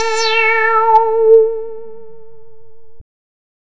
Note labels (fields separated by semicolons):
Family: bass; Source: synthesizer; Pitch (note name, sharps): A4; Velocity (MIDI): 127; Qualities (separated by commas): bright, distorted